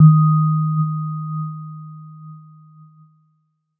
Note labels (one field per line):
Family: keyboard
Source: electronic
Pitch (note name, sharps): D#3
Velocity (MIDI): 75